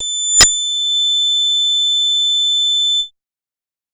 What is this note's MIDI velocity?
100